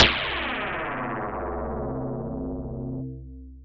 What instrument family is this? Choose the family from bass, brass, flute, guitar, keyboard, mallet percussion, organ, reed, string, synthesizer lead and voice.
mallet percussion